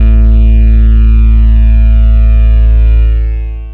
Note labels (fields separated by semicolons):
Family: bass; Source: synthesizer; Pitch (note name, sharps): A1; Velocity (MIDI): 100; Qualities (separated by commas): long release